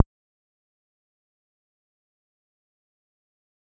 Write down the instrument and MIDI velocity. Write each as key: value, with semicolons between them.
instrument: synthesizer bass; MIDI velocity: 127